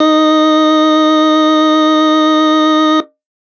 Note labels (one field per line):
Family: organ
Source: electronic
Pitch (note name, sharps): D#4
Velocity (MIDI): 100